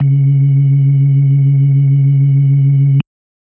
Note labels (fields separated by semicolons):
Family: organ; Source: electronic; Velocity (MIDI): 50; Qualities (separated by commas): dark